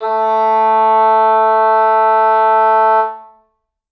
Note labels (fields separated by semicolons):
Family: reed; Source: acoustic; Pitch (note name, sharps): A3; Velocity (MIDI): 100; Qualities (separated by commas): reverb